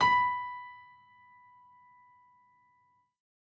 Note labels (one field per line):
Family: keyboard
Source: acoustic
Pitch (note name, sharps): B5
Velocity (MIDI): 127